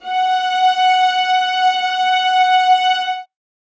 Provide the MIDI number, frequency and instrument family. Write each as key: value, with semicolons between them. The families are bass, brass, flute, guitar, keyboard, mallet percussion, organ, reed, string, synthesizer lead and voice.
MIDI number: 78; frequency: 740 Hz; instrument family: string